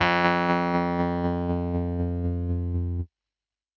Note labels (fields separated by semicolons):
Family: keyboard; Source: electronic; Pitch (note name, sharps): F2; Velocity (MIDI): 127; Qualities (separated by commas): distorted, tempo-synced